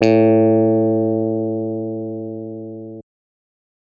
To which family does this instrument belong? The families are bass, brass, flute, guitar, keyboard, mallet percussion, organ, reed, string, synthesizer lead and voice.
keyboard